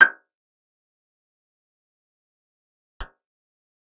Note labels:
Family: guitar; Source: acoustic; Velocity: 50; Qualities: fast decay, percussive, reverb

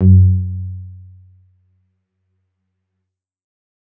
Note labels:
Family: keyboard; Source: electronic; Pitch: F#2; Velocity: 75; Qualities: dark

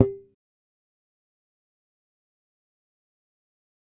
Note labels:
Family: bass; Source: electronic; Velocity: 25; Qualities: fast decay, percussive

